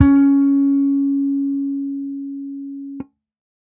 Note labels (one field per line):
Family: bass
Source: electronic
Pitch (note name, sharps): C#4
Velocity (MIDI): 50